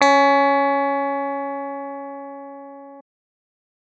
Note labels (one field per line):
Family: keyboard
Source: electronic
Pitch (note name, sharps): C#4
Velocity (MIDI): 100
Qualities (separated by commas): distorted